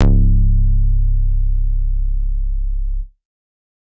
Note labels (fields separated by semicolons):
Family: bass; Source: synthesizer; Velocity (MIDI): 25; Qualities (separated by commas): dark